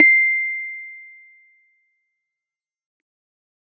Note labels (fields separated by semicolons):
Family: keyboard; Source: electronic; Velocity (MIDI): 75; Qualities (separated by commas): fast decay